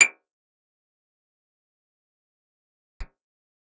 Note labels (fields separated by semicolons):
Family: guitar; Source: acoustic; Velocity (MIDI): 100; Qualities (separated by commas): fast decay, percussive, reverb